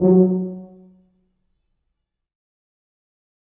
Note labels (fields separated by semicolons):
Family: brass; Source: acoustic; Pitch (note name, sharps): F#3; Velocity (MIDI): 100; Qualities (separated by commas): dark, fast decay, reverb